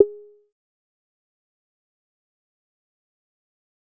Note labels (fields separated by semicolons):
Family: bass; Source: synthesizer; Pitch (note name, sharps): G#4; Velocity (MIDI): 50; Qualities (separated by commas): fast decay, percussive